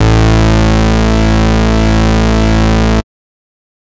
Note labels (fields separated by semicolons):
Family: bass; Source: synthesizer; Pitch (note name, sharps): A1; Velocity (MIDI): 25; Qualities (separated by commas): bright, distorted